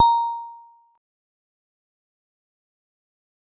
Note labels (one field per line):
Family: mallet percussion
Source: acoustic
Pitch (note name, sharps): A#5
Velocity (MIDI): 50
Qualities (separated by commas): fast decay, percussive